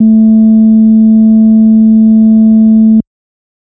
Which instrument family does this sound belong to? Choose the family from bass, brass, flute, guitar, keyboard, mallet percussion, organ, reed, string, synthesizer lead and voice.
organ